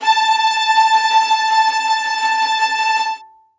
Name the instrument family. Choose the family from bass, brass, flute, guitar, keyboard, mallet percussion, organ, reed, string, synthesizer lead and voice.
string